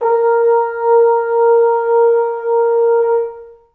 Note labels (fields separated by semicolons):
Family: brass; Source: acoustic; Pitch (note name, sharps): A#4; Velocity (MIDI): 50; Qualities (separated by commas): long release, reverb